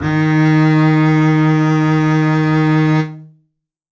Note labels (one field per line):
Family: string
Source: acoustic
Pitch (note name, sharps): D#3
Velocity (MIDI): 100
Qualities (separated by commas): reverb